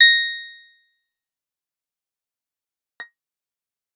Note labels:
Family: guitar; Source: electronic; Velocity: 127; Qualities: bright, fast decay, percussive

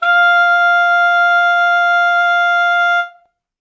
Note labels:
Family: reed; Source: acoustic; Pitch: F5; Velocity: 75; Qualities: reverb

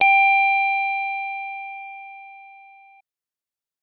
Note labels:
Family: keyboard; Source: electronic; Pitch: G5; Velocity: 100; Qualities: distorted

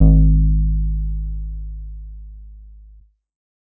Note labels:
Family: bass; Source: synthesizer; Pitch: G#1; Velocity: 100; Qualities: dark

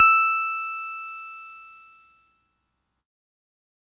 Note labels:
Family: keyboard; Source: electronic; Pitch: E6; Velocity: 50

